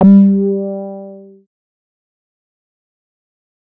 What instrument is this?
synthesizer bass